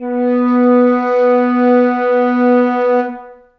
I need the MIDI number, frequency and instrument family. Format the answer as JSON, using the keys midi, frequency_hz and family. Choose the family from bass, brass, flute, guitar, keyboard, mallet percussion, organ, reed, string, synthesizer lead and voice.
{"midi": 59, "frequency_hz": 246.9, "family": "flute"}